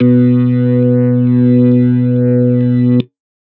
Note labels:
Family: organ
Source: electronic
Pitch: B2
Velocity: 127

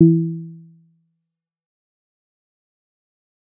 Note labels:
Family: bass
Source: synthesizer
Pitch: E3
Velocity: 25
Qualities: dark, fast decay, percussive

